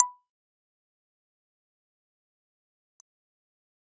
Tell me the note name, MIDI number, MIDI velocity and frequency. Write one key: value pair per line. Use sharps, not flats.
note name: B5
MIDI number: 83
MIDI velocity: 75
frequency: 987.8 Hz